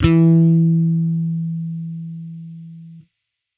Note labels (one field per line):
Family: bass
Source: electronic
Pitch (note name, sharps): E3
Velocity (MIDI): 75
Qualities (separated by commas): distorted